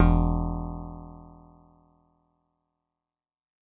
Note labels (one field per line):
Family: guitar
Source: synthesizer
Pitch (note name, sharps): E1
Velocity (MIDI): 75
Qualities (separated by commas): dark, fast decay